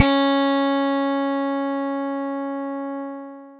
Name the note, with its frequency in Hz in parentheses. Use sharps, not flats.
C#4 (277.2 Hz)